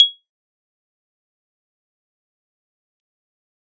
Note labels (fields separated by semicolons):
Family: keyboard; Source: electronic; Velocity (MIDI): 100; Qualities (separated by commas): bright, fast decay, percussive